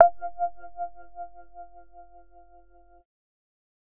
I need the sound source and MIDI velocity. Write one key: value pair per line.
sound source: synthesizer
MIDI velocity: 50